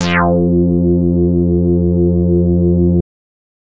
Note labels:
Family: bass; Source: synthesizer; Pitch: F2; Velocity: 25; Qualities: distorted

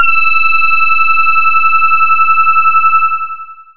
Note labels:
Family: voice; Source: synthesizer; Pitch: E6; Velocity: 25; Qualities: bright, long release

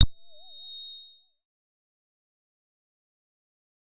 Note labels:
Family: bass; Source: synthesizer; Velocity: 50; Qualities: fast decay

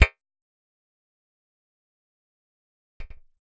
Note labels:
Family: bass; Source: synthesizer; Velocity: 50; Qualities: fast decay, percussive

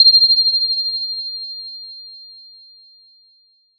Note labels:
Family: mallet percussion; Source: acoustic; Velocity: 75; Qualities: bright, multiphonic

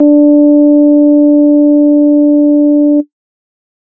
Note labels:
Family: organ; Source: electronic; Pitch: D4; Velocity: 100; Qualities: dark

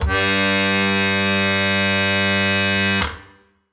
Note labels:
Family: reed; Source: acoustic; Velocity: 127

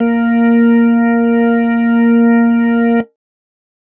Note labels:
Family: organ; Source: electronic; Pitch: A#3; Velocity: 75

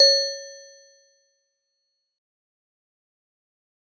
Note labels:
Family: mallet percussion; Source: acoustic; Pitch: C#5; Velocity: 127; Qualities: fast decay, percussive

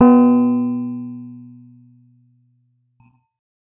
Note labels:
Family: keyboard; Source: electronic; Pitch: B3; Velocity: 25; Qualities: distorted

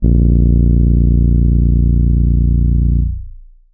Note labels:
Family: keyboard; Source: electronic; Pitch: A#0; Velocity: 100; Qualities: long release

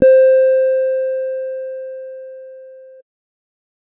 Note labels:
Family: keyboard; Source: electronic; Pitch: C5; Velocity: 25; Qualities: dark

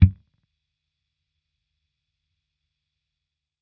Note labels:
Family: bass; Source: electronic; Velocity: 25; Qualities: percussive

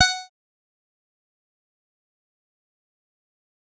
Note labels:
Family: bass; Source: synthesizer; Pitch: F#5; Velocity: 127; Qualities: bright, distorted, fast decay, percussive

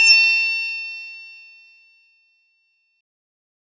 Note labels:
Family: bass; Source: synthesizer; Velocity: 127; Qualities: bright, distorted

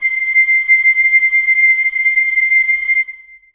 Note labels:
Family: reed; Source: acoustic; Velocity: 100; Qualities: reverb

